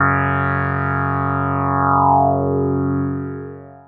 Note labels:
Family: synthesizer lead; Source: synthesizer; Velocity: 50; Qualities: long release

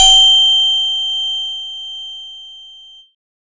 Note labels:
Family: keyboard; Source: electronic; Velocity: 75; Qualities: bright, distorted

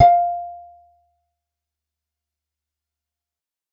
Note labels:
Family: guitar; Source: acoustic; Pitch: F5; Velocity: 25; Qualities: fast decay, percussive

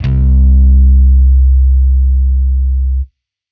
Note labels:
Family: bass; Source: electronic; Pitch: C2; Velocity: 127; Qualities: distorted

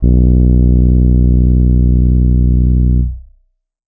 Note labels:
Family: keyboard; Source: electronic; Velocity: 100; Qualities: distorted

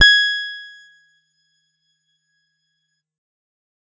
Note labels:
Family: guitar; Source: electronic; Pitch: G#6; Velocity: 75; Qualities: bright

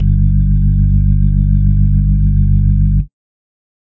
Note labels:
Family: organ; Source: electronic; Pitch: G1; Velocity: 75; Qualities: dark, reverb

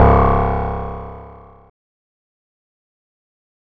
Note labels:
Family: guitar; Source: electronic; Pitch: C#1; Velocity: 100; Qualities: bright, distorted, fast decay

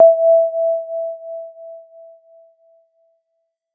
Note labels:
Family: keyboard; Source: electronic; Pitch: E5; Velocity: 100; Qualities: dark

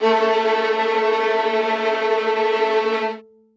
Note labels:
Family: string; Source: acoustic; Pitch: A3; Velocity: 127; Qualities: non-linear envelope, reverb

